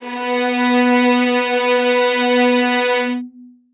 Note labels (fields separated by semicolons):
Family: string; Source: acoustic; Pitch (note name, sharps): B3; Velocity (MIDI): 100; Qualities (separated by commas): long release, reverb